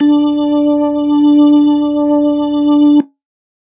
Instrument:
electronic organ